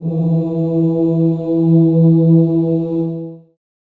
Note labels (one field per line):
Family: voice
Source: acoustic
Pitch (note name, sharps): E3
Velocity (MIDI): 100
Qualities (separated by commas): dark, reverb